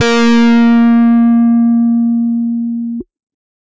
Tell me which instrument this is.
electronic guitar